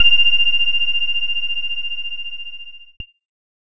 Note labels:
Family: keyboard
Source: electronic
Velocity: 50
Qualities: distorted

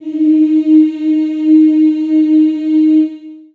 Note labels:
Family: voice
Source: acoustic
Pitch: D#4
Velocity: 25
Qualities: long release, reverb

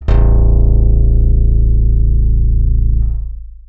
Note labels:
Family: bass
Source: synthesizer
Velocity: 100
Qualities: dark, long release

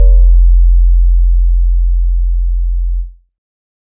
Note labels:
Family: synthesizer lead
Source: synthesizer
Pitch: F1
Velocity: 25

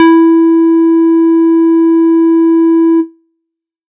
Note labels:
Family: bass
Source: synthesizer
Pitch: E4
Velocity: 75

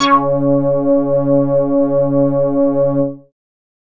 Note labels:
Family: bass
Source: synthesizer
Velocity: 50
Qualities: distorted

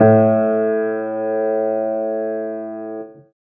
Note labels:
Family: keyboard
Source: acoustic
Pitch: A2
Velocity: 75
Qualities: reverb

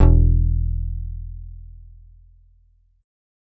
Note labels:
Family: bass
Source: synthesizer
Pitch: E1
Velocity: 50

